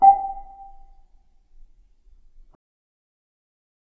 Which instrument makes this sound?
acoustic mallet percussion instrument